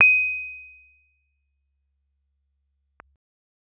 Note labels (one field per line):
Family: keyboard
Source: electronic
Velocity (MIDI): 75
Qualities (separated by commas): percussive